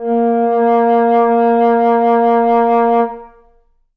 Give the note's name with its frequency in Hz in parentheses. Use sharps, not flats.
A#3 (233.1 Hz)